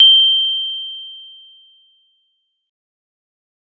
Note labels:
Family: mallet percussion; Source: acoustic; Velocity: 25; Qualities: bright, fast decay

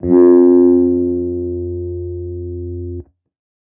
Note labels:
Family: guitar; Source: electronic; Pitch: F2; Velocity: 75; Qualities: non-linear envelope

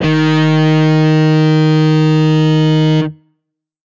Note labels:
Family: guitar; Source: electronic; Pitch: D#3; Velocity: 75; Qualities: bright, distorted

